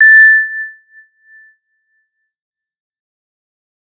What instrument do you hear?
synthesizer bass